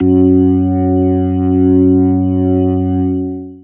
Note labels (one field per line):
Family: organ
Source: electronic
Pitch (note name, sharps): F#2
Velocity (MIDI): 25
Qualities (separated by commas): distorted, long release